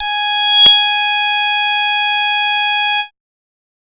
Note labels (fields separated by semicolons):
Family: bass; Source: synthesizer; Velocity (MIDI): 50; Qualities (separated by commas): bright, distorted, multiphonic